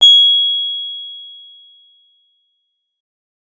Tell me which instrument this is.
electronic keyboard